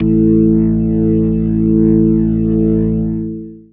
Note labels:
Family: organ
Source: electronic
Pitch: A1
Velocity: 25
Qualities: distorted, long release

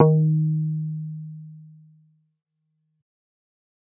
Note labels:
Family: bass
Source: synthesizer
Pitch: D#3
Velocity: 50

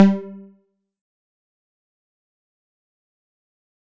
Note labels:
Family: bass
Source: synthesizer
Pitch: G3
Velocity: 127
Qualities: fast decay, percussive

